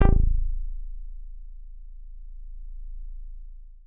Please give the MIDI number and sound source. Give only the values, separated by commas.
21, synthesizer